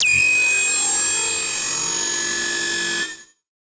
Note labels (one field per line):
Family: synthesizer lead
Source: synthesizer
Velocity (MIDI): 75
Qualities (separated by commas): bright, distorted, multiphonic, non-linear envelope